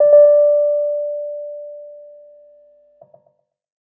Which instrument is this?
electronic keyboard